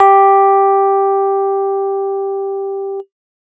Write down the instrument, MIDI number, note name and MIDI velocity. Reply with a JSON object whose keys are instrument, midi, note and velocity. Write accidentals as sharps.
{"instrument": "electronic keyboard", "midi": 67, "note": "G4", "velocity": 100}